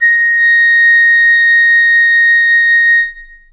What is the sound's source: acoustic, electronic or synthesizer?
acoustic